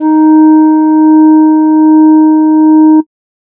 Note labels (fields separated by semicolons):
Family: flute; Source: synthesizer; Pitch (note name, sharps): D#4; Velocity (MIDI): 100